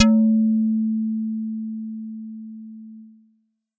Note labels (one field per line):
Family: bass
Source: synthesizer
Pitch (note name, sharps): A3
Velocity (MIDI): 75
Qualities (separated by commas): distorted